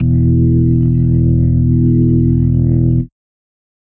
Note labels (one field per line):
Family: organ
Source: electronic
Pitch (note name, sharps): E1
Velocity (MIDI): 100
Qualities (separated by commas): dark, distorted